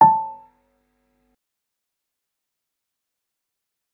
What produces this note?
electronic keyboard